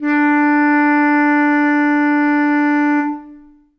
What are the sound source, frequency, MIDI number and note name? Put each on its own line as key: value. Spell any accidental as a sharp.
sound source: acoustic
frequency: 293.7 Hz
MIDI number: 62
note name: D4